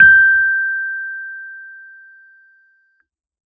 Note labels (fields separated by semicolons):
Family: keyboard; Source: electronic; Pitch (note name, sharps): G6; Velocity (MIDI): 75